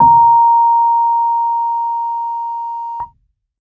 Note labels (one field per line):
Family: keyboard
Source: electronic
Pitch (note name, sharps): A#5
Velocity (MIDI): 25